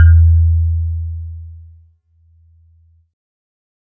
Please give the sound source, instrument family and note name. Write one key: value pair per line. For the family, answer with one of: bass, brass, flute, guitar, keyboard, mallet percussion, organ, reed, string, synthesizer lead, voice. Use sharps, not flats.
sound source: synthesizer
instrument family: keyboard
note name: E2